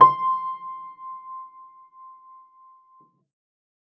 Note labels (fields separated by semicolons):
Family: keyboard; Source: acoustic; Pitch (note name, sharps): C6; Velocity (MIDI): 127; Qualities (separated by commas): reverb